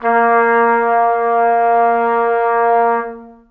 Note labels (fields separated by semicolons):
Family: brass; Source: acoustic; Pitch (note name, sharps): A#3; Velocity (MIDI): 25; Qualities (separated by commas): reverb